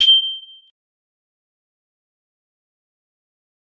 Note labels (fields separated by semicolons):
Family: mallet percussion; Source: acoustic; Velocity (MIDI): 25; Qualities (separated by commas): bright, fast decay, percussive